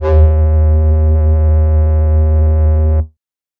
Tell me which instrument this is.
synthesizer flute